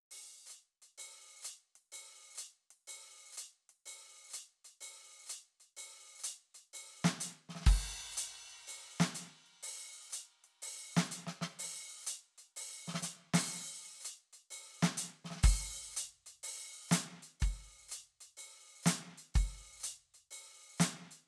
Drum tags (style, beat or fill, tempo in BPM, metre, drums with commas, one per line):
swing
beat
124 BPM
4/4
crash, closed hi-hat, open hi-hat, hi-hat pedal, snare, kick